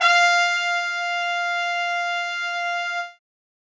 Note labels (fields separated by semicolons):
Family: brass; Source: acoustic; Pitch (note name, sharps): F5; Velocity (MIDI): 127; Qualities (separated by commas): reverb